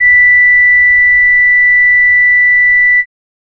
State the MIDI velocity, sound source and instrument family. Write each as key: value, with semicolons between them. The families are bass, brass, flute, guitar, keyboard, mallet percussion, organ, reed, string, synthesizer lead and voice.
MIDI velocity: 25; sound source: acoustic; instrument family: reed